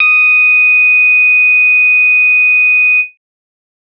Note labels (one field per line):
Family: bass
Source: synthesizer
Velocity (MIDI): 25